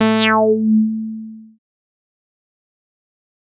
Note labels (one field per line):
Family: bass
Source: synthesizer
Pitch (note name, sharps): A3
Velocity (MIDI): 127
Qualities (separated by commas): bright, distorted, fast decay